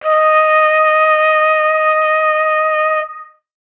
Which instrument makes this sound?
acoustic brass instrument